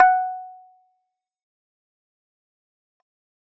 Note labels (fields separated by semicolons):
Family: keyboard; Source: electronic; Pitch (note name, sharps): F#5; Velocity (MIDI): 25; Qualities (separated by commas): fast decay, percussive